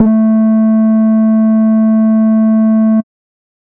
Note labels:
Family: bass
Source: synthesizer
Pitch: A3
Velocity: 75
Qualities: dark, distorted, tempo-synced

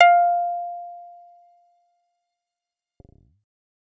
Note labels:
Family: bass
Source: synthesizer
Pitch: F5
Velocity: 100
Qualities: fast decay

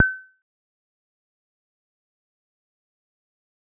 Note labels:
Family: bass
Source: synthesizer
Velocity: 50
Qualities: fast decay, percussive

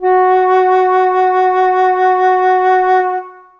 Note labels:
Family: flute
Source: acoustic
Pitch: F#4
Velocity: 75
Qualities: long release, reverb

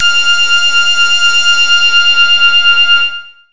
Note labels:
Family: bass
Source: synthesizer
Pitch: F6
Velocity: 127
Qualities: bright, distorted

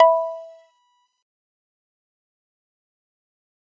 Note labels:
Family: mallet percussion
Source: acoustic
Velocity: 75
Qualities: fast decay, multiphonic, percussive

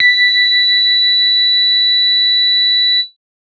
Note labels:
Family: bass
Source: synthesizer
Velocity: 127

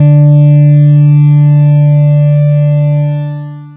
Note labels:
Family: bass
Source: synthesizer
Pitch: D3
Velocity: 127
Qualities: bright, distorted, long release

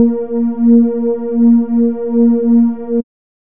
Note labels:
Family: bass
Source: synthesizer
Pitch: A#3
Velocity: 100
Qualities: dark

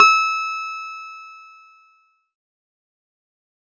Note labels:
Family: keyboard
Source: electronic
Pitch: E6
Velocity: 100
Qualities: distorted, fast decay

